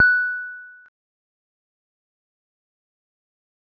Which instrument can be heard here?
synthesizer guitar